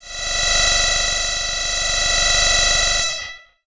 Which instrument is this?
synthesizer bass